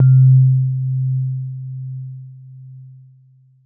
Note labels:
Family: keyboard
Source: electronic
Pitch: C3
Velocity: 75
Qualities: dark

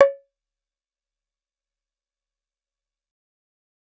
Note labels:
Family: bass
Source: synthesizer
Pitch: C#5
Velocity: 50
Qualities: fast decay, percussive

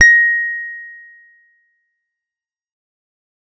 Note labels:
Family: guitar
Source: electronic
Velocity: 75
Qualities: fast decay

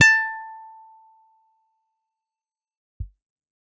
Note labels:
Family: guitar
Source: electronic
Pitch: A5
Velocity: 25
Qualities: bright, distorted, fast decay, percussive

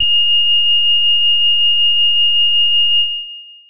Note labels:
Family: keyboard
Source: electronic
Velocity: 127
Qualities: bright, distorted, long release

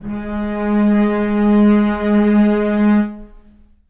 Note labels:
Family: string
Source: acoustic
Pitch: G#3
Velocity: 50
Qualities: long release, reverb

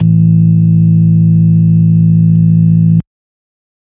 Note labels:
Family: organ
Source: electronic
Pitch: A1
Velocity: 75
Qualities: dark

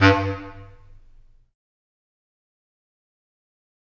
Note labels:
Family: reed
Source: acoustic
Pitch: G2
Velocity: 75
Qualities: fast decay, percussive, reverb

